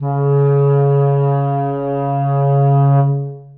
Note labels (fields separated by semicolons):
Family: reed; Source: acoustic; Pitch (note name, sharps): C#3; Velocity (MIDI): 100; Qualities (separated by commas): dark, long release, reverb